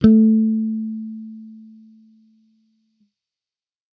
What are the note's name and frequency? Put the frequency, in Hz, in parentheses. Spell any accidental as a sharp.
A3 (220 Hz)